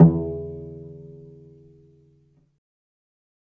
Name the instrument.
acoustic string instrument